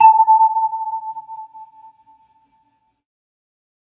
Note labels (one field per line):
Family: keyboard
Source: synthesizer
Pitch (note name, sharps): A5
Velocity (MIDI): 75